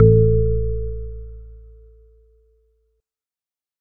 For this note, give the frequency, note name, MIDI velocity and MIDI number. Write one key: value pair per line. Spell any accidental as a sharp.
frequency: 55 Hz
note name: A1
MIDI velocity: 25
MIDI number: 33